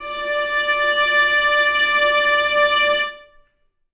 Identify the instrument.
acoustic string instrument